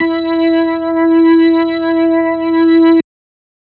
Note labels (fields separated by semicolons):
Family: organ; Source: electronic; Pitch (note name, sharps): E4; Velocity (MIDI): 127; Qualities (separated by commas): distorted